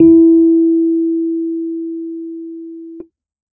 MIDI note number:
64